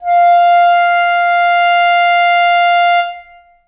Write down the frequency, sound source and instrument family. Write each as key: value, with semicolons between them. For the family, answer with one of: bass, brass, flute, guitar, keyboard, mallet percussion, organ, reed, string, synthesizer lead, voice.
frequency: 698.5 Hz; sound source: acoustic; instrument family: reed